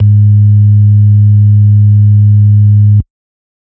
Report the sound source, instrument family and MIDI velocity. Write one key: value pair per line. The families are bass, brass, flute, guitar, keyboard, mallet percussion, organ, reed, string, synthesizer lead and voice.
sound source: electronic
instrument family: organ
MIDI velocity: 75